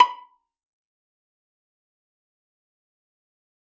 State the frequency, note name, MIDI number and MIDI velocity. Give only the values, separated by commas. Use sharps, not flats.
987.8 Hz, B5, 83, 127